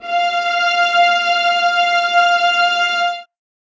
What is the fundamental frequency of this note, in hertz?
698.5 Hz